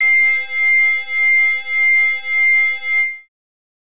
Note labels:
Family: bass; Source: synthesizer; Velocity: 127; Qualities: bright, distorted

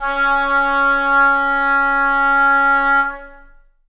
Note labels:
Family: reed; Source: acoustic; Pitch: C#4; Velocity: 50; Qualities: long release, reverb

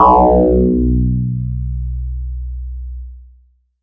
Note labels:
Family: bass; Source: synthesizer; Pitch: B1; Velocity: 127; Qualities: distorted

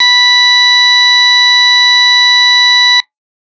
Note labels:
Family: organ; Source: electronic; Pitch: B5; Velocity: 127; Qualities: bright, distorted

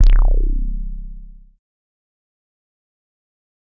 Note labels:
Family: bass; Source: synthesizer; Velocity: 75; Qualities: distorted, fast decay

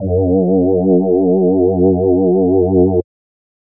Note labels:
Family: voice; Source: synthesizer; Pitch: F#2; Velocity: 50

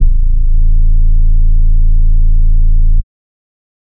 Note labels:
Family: bass; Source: synthesizer; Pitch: A0; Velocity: 25; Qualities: dark, distorted, tempo-synced

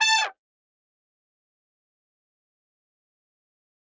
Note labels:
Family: brass; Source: acoustic; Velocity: 75; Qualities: bright, fast decay, percussive, reverb

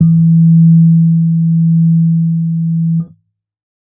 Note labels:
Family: keyboard; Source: electronic; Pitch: E3; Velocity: 25; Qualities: dark

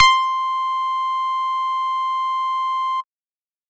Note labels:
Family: bass; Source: synthesizer; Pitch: C6; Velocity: 127; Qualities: distorted

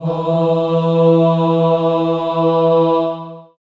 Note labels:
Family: voice; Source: acoustic; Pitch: E3; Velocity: 50; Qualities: long release, reverb

